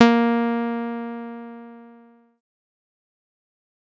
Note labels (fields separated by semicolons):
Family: bass; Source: synthesizer; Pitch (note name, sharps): A#3; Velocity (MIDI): 25; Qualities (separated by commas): distorted, fast decay